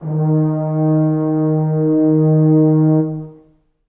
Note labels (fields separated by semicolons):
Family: brass; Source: acoustic; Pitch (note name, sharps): D#3; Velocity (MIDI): 25; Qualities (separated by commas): dark, reverb